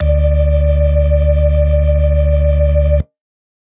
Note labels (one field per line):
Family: organ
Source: electronic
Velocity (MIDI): 127